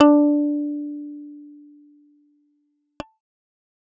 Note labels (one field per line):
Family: bass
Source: synthesizer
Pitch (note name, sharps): D4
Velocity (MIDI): 100